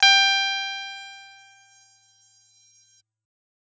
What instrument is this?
electronic guitar